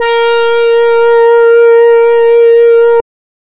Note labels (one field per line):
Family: reed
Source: synthesizer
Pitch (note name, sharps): A#4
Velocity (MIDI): 50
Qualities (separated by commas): distorted, non-linear envelope